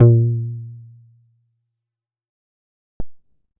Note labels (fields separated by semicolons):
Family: bass; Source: synthesizer; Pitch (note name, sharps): A#2; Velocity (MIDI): 75; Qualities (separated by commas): dark, fast decay